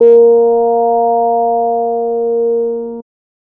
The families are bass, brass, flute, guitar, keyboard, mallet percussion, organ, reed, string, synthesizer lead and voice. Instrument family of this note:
bass